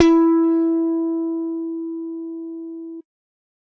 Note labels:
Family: bass; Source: electronic; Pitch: E4; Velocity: 100; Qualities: bright

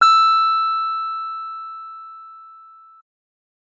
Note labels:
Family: keyboard; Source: electronic; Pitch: E6; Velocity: 75

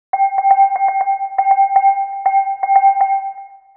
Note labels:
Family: mallet percussion; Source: synthesizer; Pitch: G5; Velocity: 100; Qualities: long release, multiphonic, percussive, tempo-synced

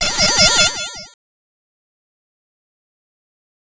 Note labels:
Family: bass; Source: synthesizer; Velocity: 50; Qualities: bright, distorted, fast decay, multiphonic

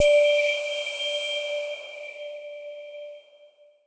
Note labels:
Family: mallet percussion; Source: electronic; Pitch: D5; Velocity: 100; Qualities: bright, non-linear envelope

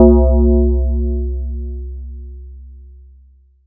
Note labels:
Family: mallet percussion; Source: electronic; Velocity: 100; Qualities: multiphonic

